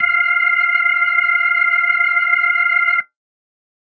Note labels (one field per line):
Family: organ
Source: electronic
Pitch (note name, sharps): F5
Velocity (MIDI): 127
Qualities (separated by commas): reverb